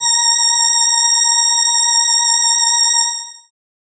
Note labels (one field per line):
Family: keyboard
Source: synthesizer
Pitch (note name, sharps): A#5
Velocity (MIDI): 127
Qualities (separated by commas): bright